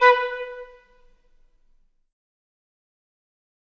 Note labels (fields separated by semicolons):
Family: flute; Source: acoustic; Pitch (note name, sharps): B4; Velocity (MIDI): 100; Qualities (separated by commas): fast decay, reverb